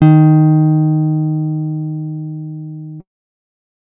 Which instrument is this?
acoustic guitar